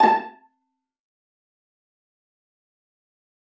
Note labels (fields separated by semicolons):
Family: string; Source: acoustic; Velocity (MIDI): 50; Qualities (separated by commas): fast decay, percussive, reverb